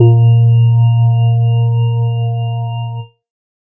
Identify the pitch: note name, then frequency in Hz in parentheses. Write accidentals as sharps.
A#2 (116.5 Hz)